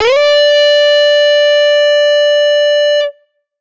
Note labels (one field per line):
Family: guitar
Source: electronic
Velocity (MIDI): 127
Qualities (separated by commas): bright, distorted